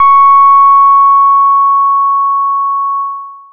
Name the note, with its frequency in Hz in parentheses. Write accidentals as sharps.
C#6 (1109 Hz)